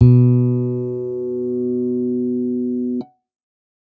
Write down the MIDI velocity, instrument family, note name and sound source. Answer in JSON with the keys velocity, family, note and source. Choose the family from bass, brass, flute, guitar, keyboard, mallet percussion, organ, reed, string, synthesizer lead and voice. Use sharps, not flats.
{"velocity": 50, "family": "bass", "note": "B2", "source": "electronic"}